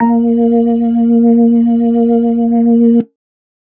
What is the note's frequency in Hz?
233.1 Hz